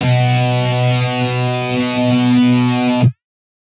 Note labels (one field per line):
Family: guitar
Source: synthesizer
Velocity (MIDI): 50